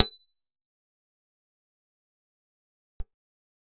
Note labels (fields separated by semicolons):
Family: guitar; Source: acoustic; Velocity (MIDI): 50; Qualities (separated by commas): bright, fast decay, percussive